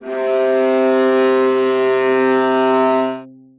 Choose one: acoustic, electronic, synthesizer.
acoustic